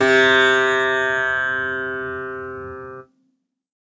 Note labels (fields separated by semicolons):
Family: guitar; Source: acoustic; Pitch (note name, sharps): C3; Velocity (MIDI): 50